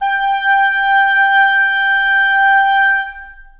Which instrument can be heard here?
acoustic reed instrument